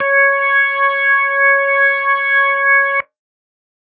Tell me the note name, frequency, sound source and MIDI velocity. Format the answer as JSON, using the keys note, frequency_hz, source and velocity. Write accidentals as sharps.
{"note": "C#5", "frequency_hz": 554.4, "source": "electronic", "velocity": 127}